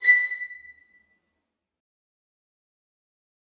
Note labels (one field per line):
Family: string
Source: acoustic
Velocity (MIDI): 25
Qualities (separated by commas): bright, fast decay, reverb